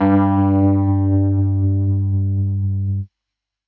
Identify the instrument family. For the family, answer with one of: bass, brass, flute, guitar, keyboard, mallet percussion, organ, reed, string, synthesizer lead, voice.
keyboard